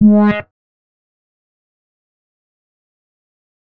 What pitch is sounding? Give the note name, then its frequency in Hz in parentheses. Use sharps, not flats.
G#3 (207.7 Hz)